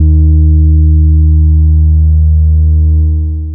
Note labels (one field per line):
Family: bass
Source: synthesizer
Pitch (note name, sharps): D#2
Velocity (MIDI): 50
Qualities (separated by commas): long release